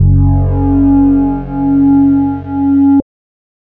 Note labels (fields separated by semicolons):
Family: bass; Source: synthesizer; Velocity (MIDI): 127; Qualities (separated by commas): distorted, multiphonic